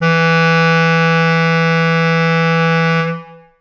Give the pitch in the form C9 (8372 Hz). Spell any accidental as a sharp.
E3 (164.8 Hz)